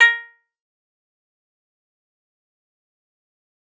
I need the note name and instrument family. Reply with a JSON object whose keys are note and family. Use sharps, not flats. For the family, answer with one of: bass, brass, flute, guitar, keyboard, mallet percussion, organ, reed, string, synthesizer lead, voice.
{"note": "A#4", "family": "guitar"}